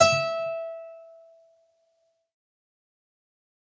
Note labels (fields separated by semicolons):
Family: string; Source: acoustic; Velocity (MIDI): 50; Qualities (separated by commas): bright, fast decay, reverb